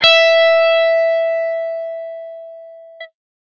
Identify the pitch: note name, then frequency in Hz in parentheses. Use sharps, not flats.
E5 (659.3 Hz)